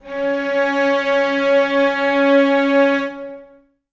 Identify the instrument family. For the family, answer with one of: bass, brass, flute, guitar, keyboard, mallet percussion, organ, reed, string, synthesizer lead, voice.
string